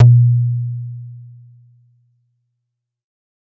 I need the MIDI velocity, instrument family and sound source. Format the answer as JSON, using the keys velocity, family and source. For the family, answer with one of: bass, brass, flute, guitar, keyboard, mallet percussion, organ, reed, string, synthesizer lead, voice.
{"velocity": 50, "family": "bass", "source": "synthesizer"}